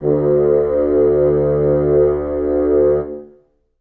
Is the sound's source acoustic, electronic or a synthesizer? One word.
acoustic